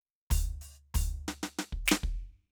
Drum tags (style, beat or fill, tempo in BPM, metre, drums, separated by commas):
funk, fill, 95 BPM, 4/4, closed hi-hat, open hi-hat, hi-hat pedal, snare, floor tom, kick